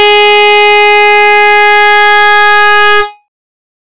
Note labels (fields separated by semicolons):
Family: bass; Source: synthesizer; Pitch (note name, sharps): G#4; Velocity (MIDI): 75; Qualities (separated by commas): bright, distorted